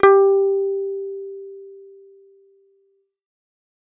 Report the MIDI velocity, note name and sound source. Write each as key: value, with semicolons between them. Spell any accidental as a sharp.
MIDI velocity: 25; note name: G4; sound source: synthesizer